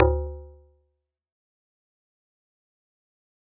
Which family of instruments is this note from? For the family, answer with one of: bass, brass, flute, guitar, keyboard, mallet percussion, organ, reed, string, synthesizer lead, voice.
mallet percussion